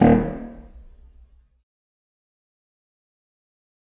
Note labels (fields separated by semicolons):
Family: reed; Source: acoustic; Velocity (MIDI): 25; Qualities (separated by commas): fast decay, percussive, reverb